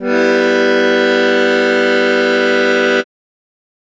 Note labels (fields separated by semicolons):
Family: keyboard; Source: acoustic; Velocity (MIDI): 75